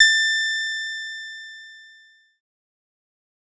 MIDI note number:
93